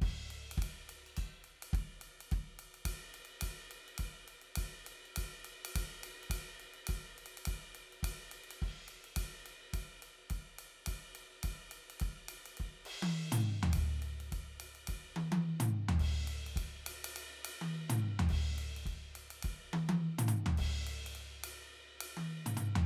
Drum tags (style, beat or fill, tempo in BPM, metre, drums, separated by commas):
jazz, beat, 105 BPM, 4/4, ride, ride bell, high tom, mid tom, floor tom, kick